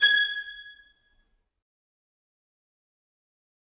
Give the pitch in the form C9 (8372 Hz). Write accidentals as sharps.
G#6 (1661 Hz)